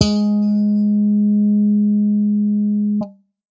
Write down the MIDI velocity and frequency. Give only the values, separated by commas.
127, 207.7 Hz